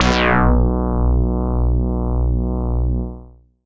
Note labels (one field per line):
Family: bass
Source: synthesizer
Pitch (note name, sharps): B1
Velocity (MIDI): 100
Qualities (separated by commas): bright, distorted, tempo-synced